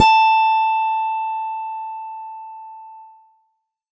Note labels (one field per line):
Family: keyboard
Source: electronic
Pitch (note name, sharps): A5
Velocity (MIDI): 100